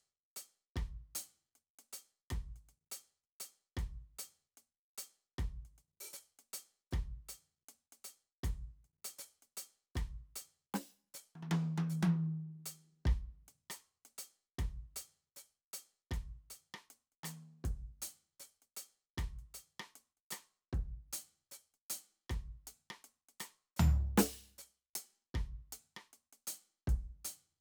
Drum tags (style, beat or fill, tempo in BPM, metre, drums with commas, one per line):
reggae
beat
78 BPM
4/4
closed hi-hat, open hi-hat, hi-hat pedal, snare, cross-stick, high tom, floor tom, kick